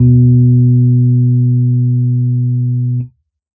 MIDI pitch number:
47